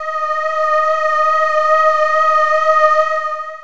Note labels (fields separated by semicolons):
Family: voice; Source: synthesizer; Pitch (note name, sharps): D#5; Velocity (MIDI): 75; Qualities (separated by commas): distorted, long release